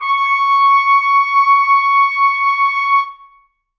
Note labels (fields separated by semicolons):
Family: brass; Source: acoustic; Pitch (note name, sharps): C#6; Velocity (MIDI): 75; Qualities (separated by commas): reverb